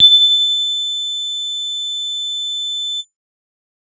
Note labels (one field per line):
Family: bass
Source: synthesizer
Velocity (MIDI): 75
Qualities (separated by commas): bright